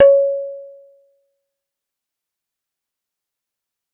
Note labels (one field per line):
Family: bass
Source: synthesizer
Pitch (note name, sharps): C#5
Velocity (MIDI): 75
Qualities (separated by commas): fast decay, percussive